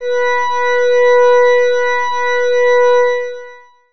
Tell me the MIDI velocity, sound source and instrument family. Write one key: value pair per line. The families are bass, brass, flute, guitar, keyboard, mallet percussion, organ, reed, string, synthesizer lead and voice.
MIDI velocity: 75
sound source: electronic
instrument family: organ